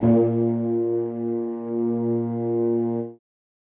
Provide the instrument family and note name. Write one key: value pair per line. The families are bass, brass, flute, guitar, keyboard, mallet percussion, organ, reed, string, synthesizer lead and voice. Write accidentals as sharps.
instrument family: brass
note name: A#2